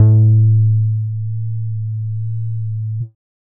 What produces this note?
synthesizer bass